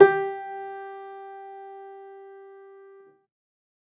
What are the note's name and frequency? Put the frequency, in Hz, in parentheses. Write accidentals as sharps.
G4 (392 Hz)